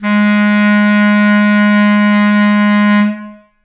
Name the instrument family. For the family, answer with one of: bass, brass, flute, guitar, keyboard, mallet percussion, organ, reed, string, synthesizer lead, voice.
reed